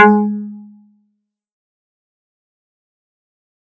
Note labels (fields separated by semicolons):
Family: guitar; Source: synthesizer; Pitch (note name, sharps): G#3; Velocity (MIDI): 127; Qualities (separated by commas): dark, fast decay, percussive